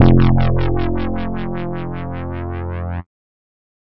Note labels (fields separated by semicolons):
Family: bass; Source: synthesizer; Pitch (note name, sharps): F1; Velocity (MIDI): 100; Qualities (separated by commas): distorted